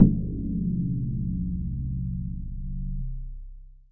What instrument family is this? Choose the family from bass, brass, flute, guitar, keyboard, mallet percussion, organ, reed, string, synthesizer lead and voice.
mallet percussion